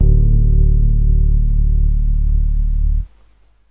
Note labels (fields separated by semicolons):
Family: keyboard; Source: electronic; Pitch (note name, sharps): D1; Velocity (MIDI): 25; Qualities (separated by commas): dark